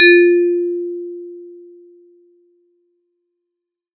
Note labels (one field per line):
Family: mallet percussion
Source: acoustic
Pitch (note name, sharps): F4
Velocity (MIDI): 127